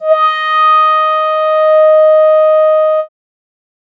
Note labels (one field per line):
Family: keyboard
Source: synthesizer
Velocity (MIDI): 100